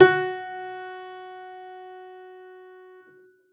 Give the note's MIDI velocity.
127